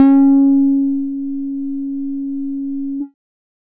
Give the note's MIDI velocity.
75